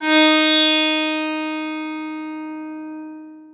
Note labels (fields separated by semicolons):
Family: guitar; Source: acoustic; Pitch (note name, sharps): D#4; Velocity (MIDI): 127; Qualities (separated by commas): bright, long release, reverb